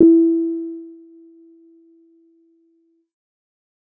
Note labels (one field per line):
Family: keyboard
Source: electronic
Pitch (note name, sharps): E4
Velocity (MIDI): 127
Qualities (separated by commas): dark